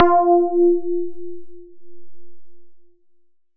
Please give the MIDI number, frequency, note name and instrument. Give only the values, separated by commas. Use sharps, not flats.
65, 349.2 Hz, F4, synthesizer lead